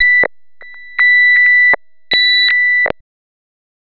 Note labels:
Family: bass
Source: synthesizer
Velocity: 50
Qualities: tempo-synced

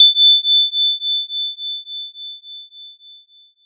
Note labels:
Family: mallet percussion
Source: electronic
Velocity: 127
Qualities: bright, multiphonic

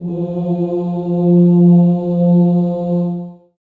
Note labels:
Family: voice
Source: acoustic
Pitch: F3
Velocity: 25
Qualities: dark, reverb

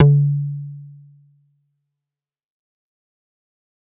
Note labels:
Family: bass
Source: synthesizer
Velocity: 100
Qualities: distorted, fast decay

